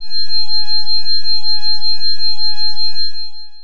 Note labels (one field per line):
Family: organ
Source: electronic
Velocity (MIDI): 100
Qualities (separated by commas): distorted, long release